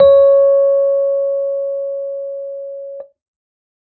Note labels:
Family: keyboard; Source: electronic; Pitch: C#5; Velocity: 75

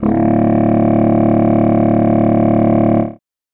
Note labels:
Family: reed; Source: acoustic; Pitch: D1; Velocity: 127

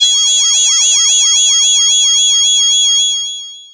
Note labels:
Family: voice; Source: synthesizer; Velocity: 100; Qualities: bright, distorted, long release

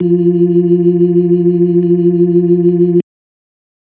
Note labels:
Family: organ; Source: electronic; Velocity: 50; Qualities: dark

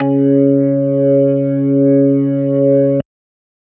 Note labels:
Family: organ; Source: electronic; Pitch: C#3; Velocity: 100

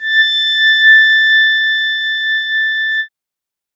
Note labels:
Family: keyboard; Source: synthesizer; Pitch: A6; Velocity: 50

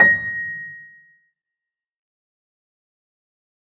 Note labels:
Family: keyboard; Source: acoustic; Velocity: 50; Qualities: fast decay, reverb

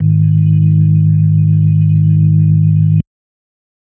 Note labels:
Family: organ; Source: electronic; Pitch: G#1; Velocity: 25; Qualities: dark

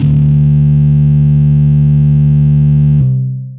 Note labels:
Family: guitar; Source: electronic; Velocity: 127; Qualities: bright, distorted, long release

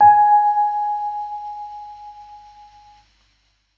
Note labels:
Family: keyboard; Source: electronic; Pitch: G#5; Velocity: 25

